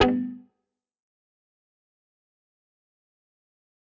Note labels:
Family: guitar; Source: electronic; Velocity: 25; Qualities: distorted, fast decay, percussive

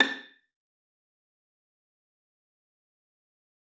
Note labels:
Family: string; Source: acoustic; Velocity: 50; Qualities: fast decay, percussive, reverb

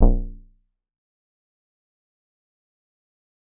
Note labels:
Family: bass; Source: synthesizer; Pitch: B0; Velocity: 75; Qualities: dark, fast decay, percussive

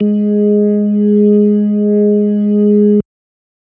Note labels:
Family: organ; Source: electronic; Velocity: 25

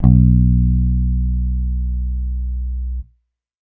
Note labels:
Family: bass; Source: electronic; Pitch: B1; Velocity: 50

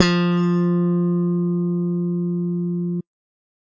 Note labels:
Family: bass; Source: electronic; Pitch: F3; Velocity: 100; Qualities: bright

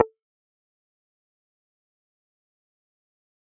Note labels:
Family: bass; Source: synthesizer; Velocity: 25; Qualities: fast decay, percussive

